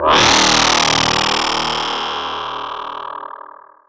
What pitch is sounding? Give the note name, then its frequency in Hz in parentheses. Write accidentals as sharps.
D#1 (38.89 Hz)